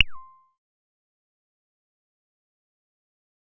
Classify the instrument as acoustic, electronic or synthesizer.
synthesizer